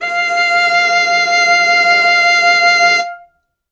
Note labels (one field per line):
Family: string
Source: acoustic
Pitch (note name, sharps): F5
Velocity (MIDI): 75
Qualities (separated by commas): reverb